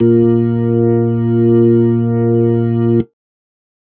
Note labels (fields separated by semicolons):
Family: organ; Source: electronic; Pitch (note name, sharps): A#2; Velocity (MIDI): 75